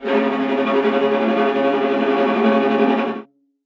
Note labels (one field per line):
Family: string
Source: acoustic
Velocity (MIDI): 100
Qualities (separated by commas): non-linear envelope, reverb